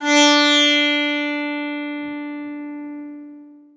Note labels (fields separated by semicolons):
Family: guitar; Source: acoustic; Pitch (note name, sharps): D4; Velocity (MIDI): 25; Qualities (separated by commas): bright, long release, reverb